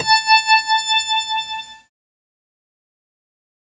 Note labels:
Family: keyboard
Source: synthesizer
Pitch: A5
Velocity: 127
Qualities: bright, distorted, fast decay

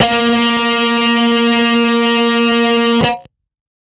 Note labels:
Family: guitar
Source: electronic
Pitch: A#3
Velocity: 127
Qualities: distorted

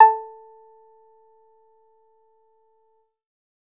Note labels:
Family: bass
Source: synthesizer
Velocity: 50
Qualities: percussive

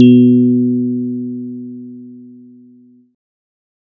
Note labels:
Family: bass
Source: synthesizer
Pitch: B2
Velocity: 25

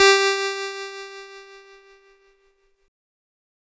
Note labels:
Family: keyboard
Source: electronic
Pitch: G4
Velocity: 50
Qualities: bright, distorted

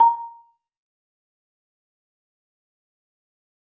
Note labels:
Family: mallet percussion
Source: acoustic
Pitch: A#5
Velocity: 75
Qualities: fast decay, percussive, reverb

